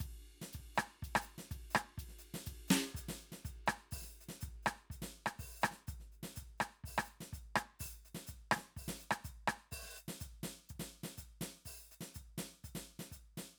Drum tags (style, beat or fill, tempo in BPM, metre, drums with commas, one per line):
calypso
beat
124 BPM
4/4
ride, closed hi-hat, open hi-hat, hi-hat pedal, snare, cross-stick, kick